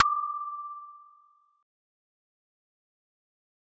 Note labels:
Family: mallet percussion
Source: acoustic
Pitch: D6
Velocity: 50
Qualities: fast decay

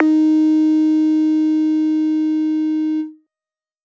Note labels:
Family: bass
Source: synthesizer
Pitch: D#4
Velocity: 25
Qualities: distorted

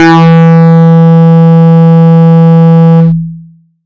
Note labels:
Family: bass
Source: synthesizer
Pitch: E3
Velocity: 127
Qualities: bright, distorted, long release

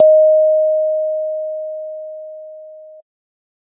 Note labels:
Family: keyboard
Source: electronic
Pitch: D#5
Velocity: 50

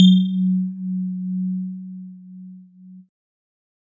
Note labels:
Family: keyboard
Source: electronic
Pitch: F#3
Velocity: 127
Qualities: multiphonic

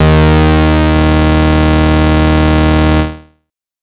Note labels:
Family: bass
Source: synthesizer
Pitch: D#2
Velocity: 25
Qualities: bright, distorted

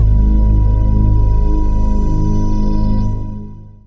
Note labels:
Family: synthesizer lead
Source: synthesizer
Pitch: G#0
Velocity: 25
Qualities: long release

